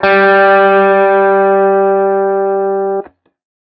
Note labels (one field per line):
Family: guitar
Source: electronic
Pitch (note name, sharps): G3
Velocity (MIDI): 100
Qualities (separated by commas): distorted